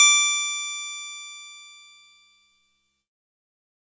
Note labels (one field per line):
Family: keyboard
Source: electronic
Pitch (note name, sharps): D6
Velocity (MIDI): 50